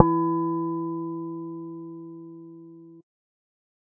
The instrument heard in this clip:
synthesizer bass